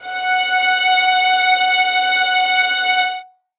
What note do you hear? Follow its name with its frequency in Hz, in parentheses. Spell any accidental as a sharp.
F#5 (740 Hz)